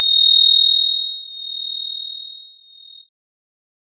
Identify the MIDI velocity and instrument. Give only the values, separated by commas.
50, electronic keyboard